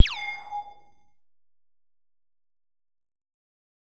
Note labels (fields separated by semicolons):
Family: bass; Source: synthesizer; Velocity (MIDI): 127; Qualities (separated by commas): distorted